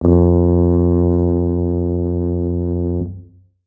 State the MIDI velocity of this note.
50